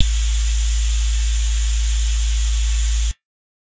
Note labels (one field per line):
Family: bass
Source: synthesizer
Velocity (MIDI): 100